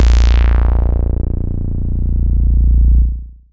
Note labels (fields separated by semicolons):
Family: bass; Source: synthesizer; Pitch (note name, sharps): A#0; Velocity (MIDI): 75; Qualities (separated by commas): bright, distorted